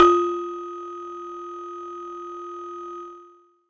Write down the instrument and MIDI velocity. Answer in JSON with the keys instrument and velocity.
{"instrument": "acoustic mallet percussion instrument", "velocity": 50}